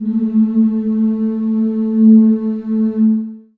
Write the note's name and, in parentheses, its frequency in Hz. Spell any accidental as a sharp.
A3 (220 Hz)